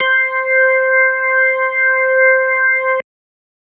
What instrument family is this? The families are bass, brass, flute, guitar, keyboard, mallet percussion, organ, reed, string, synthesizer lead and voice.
organ